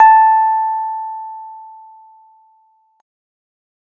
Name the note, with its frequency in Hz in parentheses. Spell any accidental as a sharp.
A5 (880 Hz)